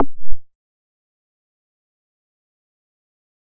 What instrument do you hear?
synthesizer bass